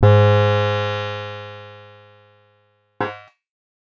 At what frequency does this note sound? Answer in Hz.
103.8 Hz